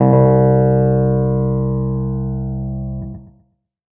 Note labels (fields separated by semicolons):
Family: keyboard; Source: electronic; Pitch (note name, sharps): C2; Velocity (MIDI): 75; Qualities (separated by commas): distorted, tempo-synced